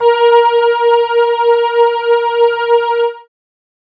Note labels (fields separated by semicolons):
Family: keyboard; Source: synthesizer; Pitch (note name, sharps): A#4; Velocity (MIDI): 75